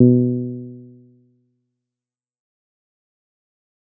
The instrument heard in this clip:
synthesizer bass